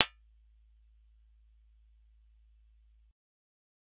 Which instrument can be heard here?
synthesizer bass